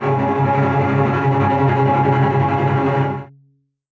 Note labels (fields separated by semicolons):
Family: string; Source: acoustic; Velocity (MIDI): 127; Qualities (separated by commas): bright, non-linear envelope, reverb